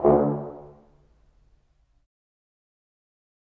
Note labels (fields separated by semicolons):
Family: brass; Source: acoustic; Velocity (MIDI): 25; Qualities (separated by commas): fast decay, percussive, reverb